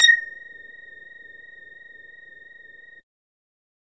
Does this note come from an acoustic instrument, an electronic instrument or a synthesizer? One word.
synthesizer